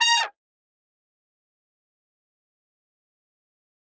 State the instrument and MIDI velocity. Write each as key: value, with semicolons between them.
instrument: acoustic brass instrument; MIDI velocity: 50